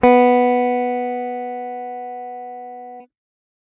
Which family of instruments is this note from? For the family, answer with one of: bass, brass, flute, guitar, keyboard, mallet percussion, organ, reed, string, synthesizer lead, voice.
guitar